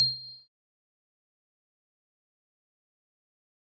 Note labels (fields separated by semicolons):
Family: keyboard; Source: electronic; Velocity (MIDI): 127; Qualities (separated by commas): bright, fast decay, percussive, reverb